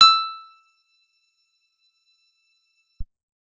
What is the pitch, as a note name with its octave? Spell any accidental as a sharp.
E6